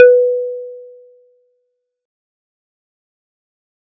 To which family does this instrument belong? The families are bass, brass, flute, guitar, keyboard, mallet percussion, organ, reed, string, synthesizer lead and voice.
mallet percussion